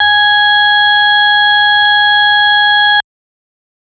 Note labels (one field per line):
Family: organ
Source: electronic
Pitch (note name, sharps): G#5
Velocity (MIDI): 127